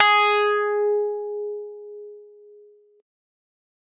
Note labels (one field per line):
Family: keyboard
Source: electronic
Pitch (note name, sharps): G#4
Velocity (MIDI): 127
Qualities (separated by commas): distorted